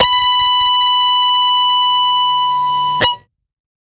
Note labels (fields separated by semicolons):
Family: guitar; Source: electronic; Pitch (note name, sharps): B5; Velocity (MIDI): 75; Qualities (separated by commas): distorted